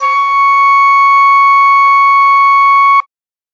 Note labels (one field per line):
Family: flute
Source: acoustic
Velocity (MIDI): 75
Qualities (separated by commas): bright